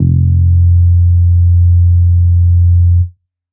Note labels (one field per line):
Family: bass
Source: synthesizer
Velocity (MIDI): 100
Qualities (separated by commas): dark